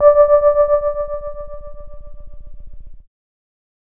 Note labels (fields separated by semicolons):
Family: keyboard; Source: electronic; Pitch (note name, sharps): D5; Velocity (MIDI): 25; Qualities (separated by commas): dark